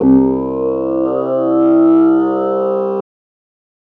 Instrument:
synthesizer voice